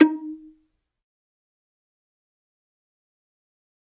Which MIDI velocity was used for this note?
25